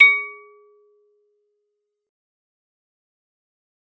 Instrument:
acoustic mallet percussion instrument